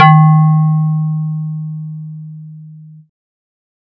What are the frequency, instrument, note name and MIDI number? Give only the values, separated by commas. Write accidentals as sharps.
155.6 Hz, synthesizer bass, D#3, 51